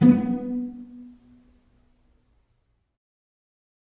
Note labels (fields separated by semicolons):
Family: string; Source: acoustic; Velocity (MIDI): 25; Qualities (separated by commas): dark, reverb